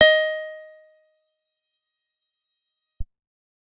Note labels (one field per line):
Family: guitar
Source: acoustic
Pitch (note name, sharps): D#5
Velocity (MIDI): 75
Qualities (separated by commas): percussive